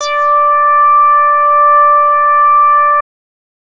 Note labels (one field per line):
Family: bass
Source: synthesizer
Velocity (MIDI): 25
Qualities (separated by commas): distorted